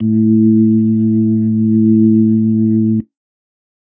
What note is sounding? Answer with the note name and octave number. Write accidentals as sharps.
A2